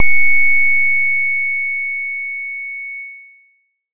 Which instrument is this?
synthesizer bass